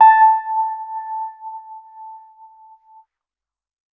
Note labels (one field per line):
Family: keyboard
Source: electronic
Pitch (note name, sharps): A5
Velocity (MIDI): 100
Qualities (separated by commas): non-linear envelope